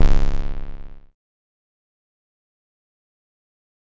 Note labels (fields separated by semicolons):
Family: bass; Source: synthesizer; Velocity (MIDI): 75; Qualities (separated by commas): bright, distorted, fast decay